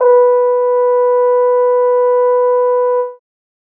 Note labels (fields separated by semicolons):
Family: brass; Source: acoustic; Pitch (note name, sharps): B4; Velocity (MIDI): 50